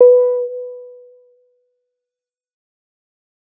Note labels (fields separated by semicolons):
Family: bass; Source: synthesizer; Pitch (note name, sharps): B4; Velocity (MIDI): 50; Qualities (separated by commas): fast decay